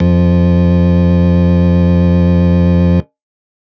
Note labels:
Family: organ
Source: electronic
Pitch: F2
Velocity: 127

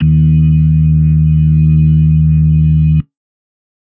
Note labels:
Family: organ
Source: electronic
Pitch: D#2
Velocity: 75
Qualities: dark

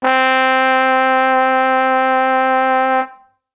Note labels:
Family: brass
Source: acoustic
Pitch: C4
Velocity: 100

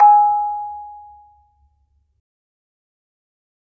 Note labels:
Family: mallet percussion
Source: acoustic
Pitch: G#5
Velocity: 25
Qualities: fast decay, reverb

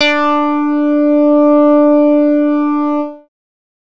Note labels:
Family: bass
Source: synthesizer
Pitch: D4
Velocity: 50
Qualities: distorted

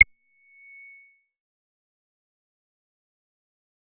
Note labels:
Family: bass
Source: synthesizer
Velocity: 127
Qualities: distorted, fast decay, percussive

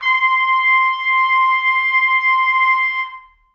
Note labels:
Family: brass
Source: acoustic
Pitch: C6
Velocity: 50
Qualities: reverb

